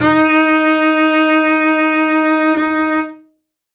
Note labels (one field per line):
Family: string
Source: acoustic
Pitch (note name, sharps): D#4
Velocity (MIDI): 127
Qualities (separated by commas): reverb